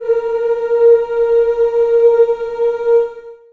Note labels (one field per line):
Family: voice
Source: acoustic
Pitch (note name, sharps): A#4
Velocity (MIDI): 100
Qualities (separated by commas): long release, reverb